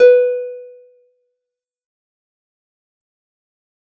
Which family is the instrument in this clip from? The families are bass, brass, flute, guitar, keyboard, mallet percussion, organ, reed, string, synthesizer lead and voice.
guitar